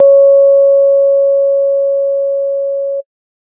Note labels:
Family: organ; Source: electronic; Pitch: C#5; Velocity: 75; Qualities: dark

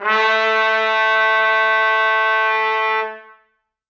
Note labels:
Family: brass; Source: acoustic; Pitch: A3; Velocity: 127; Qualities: reverb

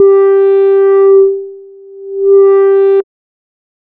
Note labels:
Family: bass; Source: synthesizer; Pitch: G4; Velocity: 127; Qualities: distorted

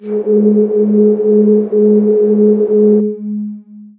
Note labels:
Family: voice; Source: synthesizer; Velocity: 50; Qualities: distorted, long release

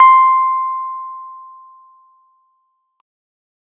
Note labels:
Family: keyboard; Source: electronic; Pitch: C6; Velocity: 50

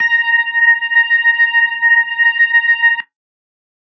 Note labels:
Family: organ; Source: electronic; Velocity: 127

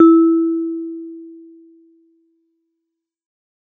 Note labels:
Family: mallet percussion; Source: acoustic; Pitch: E4; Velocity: 100; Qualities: dark

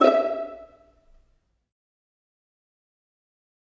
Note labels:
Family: string; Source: acoustic; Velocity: 50; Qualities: dark, fast decay, reverb

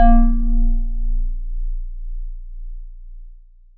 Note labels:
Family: mallet percussion; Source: acoustic; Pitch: A#0; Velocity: 75; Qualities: long release

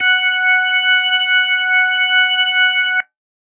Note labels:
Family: organ; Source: electronic; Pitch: F#5; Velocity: 100

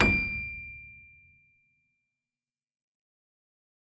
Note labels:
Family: keyboard; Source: acoustic; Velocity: 100; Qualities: reverb

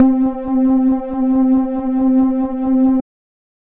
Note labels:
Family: bass; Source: synthesizer; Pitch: C4; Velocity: 75; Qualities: dark

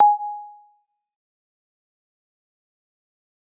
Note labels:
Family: mallet percussion; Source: acoustic; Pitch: G#5; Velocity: 127; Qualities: fast decay, percussive

